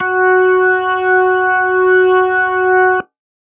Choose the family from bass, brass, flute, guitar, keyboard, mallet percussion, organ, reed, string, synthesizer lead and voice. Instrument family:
organ